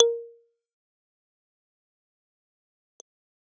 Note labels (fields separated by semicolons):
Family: keyboard; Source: electronic; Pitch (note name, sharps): A#4; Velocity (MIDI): 50; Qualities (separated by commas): fast decay, percussive